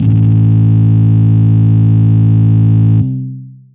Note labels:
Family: guitar; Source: electronic; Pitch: A1; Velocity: 50; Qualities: bright, distorted, long release

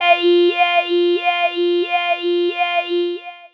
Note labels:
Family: voice; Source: synthesizer; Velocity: 50; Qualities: long release, non-linear envelope, tempo-synced

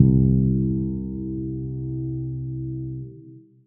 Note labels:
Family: keyboard; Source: acoustic; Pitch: C2; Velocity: 25; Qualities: dark, reverb

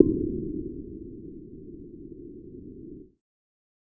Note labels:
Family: bass; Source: synthesizer; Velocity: 25

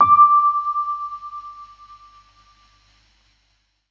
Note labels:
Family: keyboard; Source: electronic; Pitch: D6; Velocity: 50

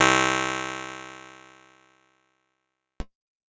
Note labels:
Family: keyboard; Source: electronic; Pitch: C2; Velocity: 25; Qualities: bright, fast decay

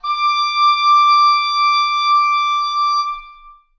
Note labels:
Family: reed; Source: acoustic; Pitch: D6; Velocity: 127; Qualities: long release, reverb

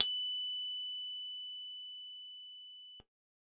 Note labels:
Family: keyboard; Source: electronic; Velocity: 25

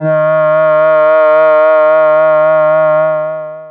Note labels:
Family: voice; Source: synthesizer; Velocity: 25; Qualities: distorted, long release

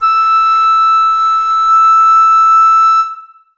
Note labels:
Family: flute; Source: acoustic; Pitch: E6; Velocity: 127; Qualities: reverb

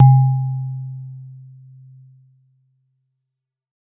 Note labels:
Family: mallet percussion; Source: acoustic; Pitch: C3; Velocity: 127; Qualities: dark

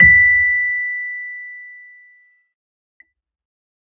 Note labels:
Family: keyboard; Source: electronic; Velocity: 75; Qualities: fast decay

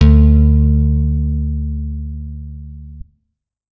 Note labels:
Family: guitar; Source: electronic; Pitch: D2; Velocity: 75; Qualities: reverb

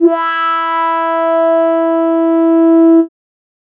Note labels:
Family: keyboard; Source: synthesizer; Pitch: E4; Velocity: 127

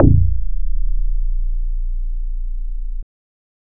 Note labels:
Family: bass; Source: synthesizer; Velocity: 25

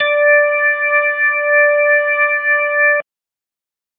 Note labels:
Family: organ; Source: electronic; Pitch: D5; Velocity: 100

